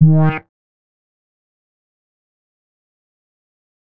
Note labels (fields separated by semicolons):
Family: bass; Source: synthesizer; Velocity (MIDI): 50; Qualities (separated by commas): fast decay, percussive